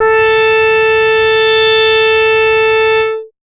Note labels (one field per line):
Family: bass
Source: synthesizer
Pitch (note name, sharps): A4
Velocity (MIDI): 50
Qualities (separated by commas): bright, distorted